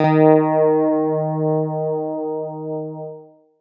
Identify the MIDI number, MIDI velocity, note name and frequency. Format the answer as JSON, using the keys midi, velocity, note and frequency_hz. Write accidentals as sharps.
{"midi": 51, "velocity": 50, "note": "D#3", "frequency_hz": 155.6}